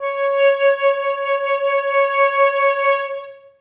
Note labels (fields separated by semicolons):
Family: flute; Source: acoustic; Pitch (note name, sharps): C#5; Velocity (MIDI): 100; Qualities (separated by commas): reverb